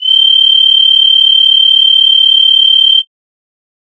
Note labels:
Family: flute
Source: synthesizer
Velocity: 127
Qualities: bright

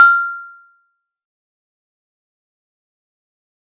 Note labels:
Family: mallet percussion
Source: acoustic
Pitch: F6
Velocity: 100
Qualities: fast decay, percussive

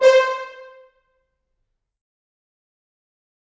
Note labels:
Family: brass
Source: acoustic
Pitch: C5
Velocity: 127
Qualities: fast decay, percussive, reverb

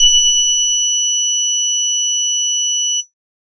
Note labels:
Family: bass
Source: synthesizer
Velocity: 100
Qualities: bright, distorted

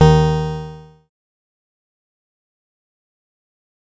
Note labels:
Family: bass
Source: synthesizer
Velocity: 75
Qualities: bright, distorted, fast decay

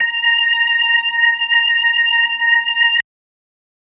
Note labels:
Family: organ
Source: electronic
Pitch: A#5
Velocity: 75

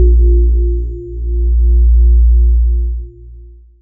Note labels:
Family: voice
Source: synthesizer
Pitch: A#1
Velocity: 50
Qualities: dark, long release

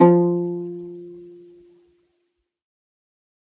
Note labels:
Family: string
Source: acoustic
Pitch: F3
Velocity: 50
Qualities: fast decay, reverb

